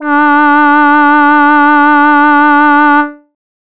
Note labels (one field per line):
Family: voice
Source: synthesizer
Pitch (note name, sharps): D4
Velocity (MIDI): 100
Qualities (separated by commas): distorted